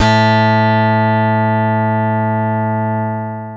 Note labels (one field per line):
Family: keyboard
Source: electronic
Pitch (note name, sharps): A2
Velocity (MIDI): 100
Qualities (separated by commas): bright, long release